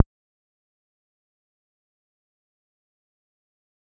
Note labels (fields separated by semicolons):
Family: bass; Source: synthesizer; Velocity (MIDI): 25; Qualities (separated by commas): fast decay, percussive